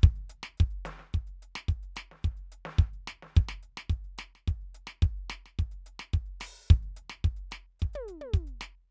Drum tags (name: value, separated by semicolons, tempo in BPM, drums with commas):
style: calypso; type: beat; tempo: 108 BPM; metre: 4/4; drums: closed hi-hat, open hi-hat, hi-hat pedal, snare, high tom, kick